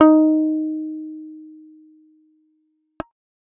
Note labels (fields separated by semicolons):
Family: bass; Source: synthesizer; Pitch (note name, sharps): D#4; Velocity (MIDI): 75